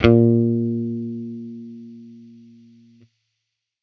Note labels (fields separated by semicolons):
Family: bass; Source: electronic; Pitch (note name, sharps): A#2; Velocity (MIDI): 50